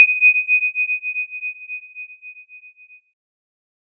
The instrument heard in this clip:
synthesizer keyboard